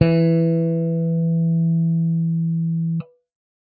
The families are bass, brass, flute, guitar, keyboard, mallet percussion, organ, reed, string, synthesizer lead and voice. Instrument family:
bass